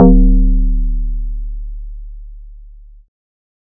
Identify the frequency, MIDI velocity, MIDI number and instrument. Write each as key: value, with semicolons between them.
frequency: 36.71 Hz; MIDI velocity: 127; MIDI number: 26; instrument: synthesizer bass